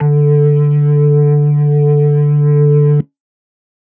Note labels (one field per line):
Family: organ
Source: electronic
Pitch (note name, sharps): D3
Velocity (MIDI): 127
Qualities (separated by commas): distorted